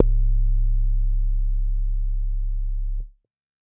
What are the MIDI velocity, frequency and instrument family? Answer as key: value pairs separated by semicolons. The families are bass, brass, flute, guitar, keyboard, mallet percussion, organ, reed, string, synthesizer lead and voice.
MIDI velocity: 75; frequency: 34.65 Hz; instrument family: bass